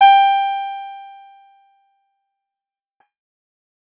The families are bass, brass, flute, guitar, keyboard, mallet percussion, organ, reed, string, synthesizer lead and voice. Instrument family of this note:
guitar